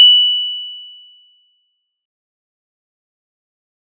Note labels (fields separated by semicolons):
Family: mallet percussion; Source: acoustic; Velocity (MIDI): 25; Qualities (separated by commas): bright, fast decay